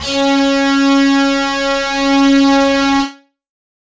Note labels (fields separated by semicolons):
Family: guitar; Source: electronic; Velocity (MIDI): 75; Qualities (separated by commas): distorted